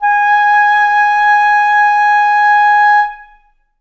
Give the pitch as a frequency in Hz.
830.6 Hz